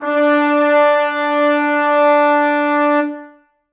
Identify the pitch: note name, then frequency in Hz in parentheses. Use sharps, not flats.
D4 (293.7 Hz)